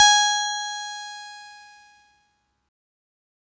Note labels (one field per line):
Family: keyboard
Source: electronic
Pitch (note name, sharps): G#5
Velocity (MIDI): 75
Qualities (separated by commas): bright, distorted